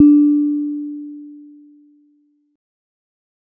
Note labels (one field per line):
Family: mallet percussion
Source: acoustic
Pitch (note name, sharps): D4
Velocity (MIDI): 25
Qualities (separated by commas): dark, fast decay